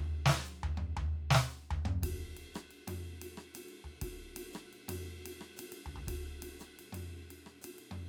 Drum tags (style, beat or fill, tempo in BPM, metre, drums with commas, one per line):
Latin
beat
118 BPM
4/4
ride, hi-hat pedal, snare, cross-stick, mid tom, floor tom, kick